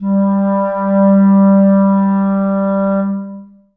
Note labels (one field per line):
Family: reed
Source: acoustic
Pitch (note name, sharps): G3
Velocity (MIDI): 75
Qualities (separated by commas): dark, long release, reverb